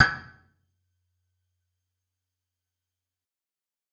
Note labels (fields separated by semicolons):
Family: guitar; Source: electronic; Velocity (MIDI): 50; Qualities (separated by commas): percussive, reverb